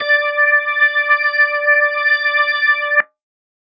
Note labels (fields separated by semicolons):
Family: organ; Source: electronic; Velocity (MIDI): 50